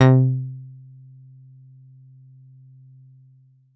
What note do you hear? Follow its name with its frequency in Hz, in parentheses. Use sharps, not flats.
C3 (130.8 Hz)